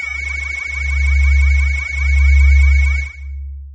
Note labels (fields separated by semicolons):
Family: mallet percussion; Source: electronic; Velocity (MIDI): 127; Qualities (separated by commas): bright, distorted, long release, multiphonic